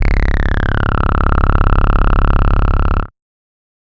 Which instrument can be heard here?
synthesizer bass